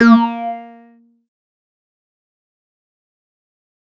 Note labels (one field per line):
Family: bass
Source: synthesizer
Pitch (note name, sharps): A#3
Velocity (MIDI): 50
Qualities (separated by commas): distorted, fast decay